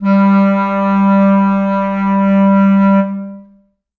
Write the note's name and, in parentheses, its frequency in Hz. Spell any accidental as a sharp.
G3 (196 Hz)